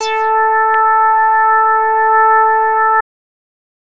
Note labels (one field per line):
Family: bass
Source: synthesizer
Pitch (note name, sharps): A4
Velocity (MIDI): 75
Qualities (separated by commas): distorted